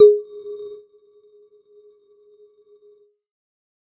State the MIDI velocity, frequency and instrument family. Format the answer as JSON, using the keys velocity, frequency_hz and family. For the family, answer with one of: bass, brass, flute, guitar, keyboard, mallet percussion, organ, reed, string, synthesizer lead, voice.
{"velocity": 50, "frequency_hz": 415.3, "family": "mallet percussion"}